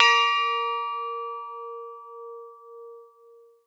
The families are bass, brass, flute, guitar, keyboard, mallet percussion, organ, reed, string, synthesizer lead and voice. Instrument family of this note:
mallet percussion